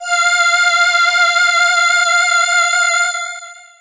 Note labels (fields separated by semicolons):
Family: voice; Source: synthesizer; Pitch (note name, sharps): F5; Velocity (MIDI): 100; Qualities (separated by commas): bright, distorted, long release